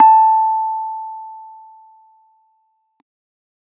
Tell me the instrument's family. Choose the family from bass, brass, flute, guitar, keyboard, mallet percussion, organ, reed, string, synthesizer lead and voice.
keyboard